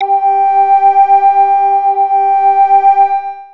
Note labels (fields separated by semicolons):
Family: bass; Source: synthesizer; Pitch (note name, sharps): G5; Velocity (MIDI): 25; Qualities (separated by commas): long release, multiphonic